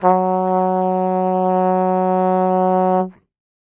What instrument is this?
acoustic brass instrument